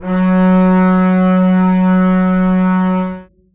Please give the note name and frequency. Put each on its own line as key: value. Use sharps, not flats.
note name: F#3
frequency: 185 Hz